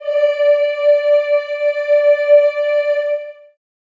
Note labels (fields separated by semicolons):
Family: voice; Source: acoustic; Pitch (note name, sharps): D5; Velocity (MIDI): 100; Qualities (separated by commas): long release, reverb